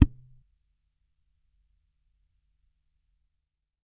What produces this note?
electronic bass